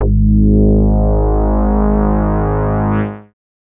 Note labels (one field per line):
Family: bass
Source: synthesizer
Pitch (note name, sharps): G#1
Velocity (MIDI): 127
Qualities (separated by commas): distorted, multiphonic